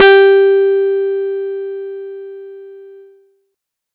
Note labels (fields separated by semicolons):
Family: guitar; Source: acoustic; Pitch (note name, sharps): G4; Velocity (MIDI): 75